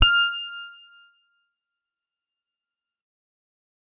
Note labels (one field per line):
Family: guitar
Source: electronic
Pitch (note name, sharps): F6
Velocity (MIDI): 127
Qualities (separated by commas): bright